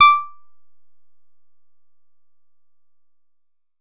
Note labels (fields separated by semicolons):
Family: guitar; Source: synthesizer; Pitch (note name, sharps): D6; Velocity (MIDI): 50; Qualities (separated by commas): percussive